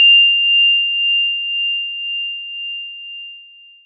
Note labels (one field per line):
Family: mallet percussion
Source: acoustic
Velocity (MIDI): 25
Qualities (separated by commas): bright, long release